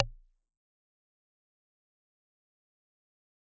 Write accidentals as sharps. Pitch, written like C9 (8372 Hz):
A#0 (29.14 Hz)